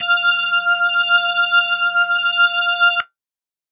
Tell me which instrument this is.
electronic organ